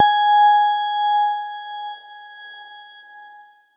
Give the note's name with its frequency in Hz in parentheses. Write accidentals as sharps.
G#5 (830.6 Hz)